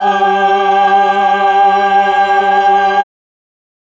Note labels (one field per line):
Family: voice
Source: electronic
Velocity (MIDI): 127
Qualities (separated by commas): reverb